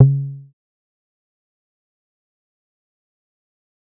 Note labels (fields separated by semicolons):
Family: bass; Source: synthesizer; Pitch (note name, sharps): C#3; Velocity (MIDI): 75; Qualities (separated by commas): dark, fast decay, percussive